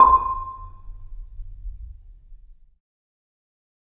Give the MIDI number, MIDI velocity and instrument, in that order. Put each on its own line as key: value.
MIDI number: 84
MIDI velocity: 75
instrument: acoustic mallet percussion instrument